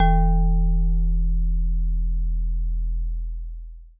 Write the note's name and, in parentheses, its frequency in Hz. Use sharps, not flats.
E1 (41.2 Hz)